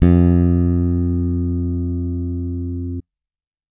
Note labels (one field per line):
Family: bass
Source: electronic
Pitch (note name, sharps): F2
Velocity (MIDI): 100